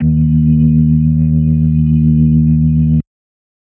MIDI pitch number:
39